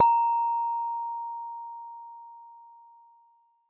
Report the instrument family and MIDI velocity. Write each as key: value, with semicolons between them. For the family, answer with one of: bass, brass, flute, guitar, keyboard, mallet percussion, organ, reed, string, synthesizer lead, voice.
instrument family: mallet percussion; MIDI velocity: 100